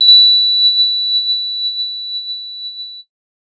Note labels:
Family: bass; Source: synthesizer; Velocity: 127; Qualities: bright, distorted

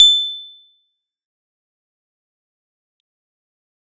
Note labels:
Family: keyboard; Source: electronic; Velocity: 100; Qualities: bright, fast decay, percussive

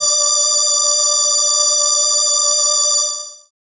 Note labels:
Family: keyboard; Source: synthesizer; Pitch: D5; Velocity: 25; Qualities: bright

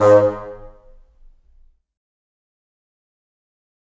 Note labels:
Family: reed; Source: acoustic; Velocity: 127; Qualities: fast decay, percussive, reverb

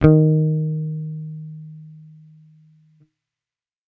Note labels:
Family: bass; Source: electronic; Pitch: D#3; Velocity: 50

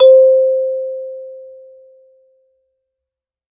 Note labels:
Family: mallet percussion; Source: acoustic; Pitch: C5; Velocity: 75; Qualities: reverb

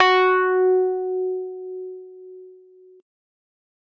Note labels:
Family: keyboard; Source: electronic; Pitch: F#4; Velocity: 100; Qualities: distorted

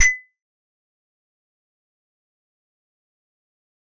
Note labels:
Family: keyboard; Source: acoustic; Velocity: 50; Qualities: fast decay, percussive

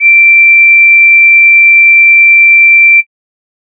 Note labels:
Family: flute; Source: synthesizer; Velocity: 75

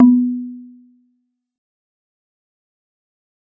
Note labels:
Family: mallet percussion; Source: acoustic; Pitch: B3; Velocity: 75; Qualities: fast decay, percussive

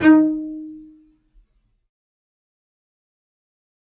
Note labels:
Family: string; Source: acoustic; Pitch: D#4; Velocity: 75; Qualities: fast decay, reverb

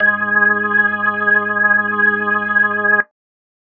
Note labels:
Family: organ; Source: electronic; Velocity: 75

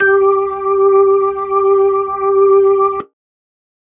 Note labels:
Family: organ; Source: electronic; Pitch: G4; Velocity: 100

